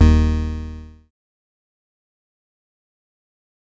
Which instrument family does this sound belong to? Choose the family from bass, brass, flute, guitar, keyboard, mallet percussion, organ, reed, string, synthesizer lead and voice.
bass